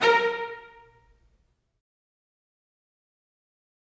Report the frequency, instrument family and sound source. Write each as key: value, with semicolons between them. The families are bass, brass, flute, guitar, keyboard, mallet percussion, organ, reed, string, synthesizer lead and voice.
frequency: 466.2 Hz; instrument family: string; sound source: acoustic